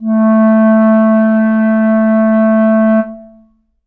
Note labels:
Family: reed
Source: acoustic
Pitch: A3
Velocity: 75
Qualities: dark, reverb

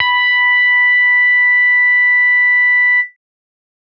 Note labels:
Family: bass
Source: synthesizer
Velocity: 127

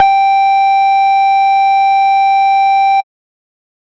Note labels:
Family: bass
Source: synthesizer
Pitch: G5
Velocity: 100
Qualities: distorted, tempo-synced

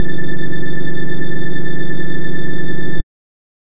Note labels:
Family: bass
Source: synthesizer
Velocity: 50

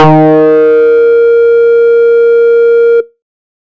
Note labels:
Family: bass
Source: synthesizer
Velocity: 75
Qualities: distorted

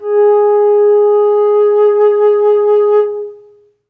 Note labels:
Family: flute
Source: acoustic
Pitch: G#4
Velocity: 50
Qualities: long release, reverb

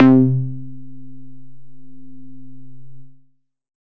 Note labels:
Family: bass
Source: synthesizer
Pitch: C3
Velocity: 25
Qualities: distorted

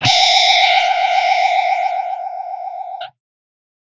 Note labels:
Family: guitar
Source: electronic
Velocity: 50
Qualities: bright, distorted

